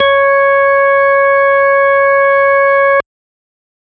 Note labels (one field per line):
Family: organ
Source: electronic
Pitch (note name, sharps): C#5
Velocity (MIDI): 75